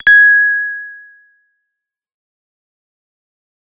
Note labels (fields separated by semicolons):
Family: bass; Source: synthesizer; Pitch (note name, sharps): G#6; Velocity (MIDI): 75; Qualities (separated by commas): distorted, fast decay